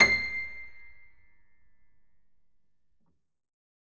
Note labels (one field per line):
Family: keyboard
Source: acoustic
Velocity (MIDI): 127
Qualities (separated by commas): reverb